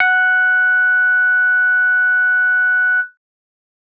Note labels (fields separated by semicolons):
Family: bass; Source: synthesizer; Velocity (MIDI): 25